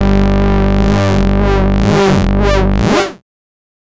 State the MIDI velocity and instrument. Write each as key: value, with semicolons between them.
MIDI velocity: 100; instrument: synthesizer bass